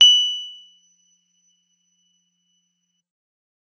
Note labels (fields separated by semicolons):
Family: guitar; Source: electronic; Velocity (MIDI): 75; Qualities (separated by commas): bright, percussive